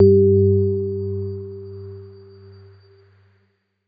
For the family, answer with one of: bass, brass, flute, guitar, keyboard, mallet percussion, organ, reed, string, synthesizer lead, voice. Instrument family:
keyboard